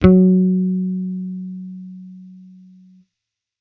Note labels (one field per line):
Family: bass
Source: electronic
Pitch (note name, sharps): F#3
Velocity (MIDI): 50